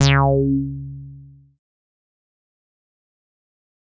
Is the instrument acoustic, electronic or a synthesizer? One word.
synthesizer